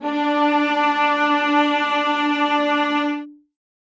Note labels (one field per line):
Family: string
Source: acoustic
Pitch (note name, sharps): D4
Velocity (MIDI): 100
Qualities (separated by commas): reverb